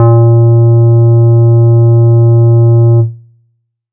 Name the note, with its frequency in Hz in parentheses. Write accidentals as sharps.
A#2 (116.5 Hz)